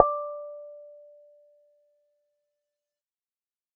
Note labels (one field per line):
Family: bass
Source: synthesizer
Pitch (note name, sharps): D5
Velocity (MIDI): 100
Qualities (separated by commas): fast decay